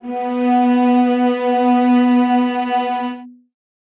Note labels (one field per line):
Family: string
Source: acoustic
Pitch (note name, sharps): B3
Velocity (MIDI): 75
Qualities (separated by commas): reverb